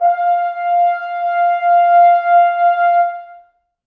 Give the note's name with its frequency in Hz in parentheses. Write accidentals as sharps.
F5 (698.5 Hz)